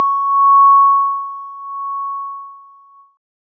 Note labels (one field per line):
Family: keyboard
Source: electronic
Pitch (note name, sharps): C#6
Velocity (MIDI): 50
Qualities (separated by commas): multiphonic